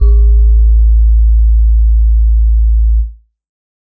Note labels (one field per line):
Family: keyboard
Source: electronic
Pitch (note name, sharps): A1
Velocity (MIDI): 25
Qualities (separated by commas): dark